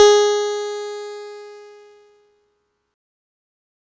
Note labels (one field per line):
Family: keyboard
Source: electronic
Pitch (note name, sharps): G#4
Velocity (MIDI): 127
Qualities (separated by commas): bright, distorted